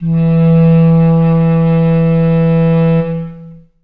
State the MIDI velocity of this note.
25